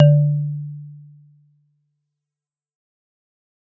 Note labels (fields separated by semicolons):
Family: mallet percussion; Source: acoustic; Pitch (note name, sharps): D3; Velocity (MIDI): 127; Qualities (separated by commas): dark, fast decay